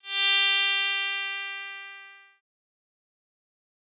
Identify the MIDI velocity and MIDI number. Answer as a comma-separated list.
75, 67